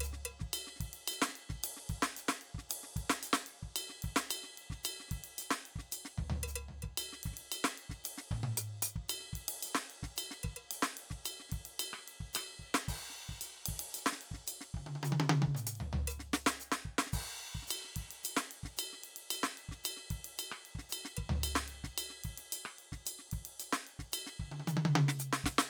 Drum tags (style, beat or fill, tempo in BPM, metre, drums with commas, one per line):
songo
beat
112 BPM
4/4
crash, ride, ride bell, closed hi-hat, hi-hat pedal, percussion, snare, cross-stick, high tom, mid tom, floor tom, kick